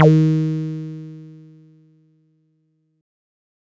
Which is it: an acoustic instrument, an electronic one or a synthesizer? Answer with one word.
synthesizer